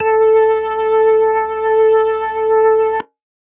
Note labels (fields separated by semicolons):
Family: organ; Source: electronic; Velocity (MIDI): 127